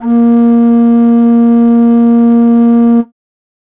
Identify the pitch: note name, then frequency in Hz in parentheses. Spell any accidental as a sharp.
A#3 (233.1 Hz)